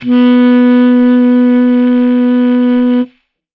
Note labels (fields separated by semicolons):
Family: reed; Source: acoustic; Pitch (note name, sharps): B3; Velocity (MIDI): 25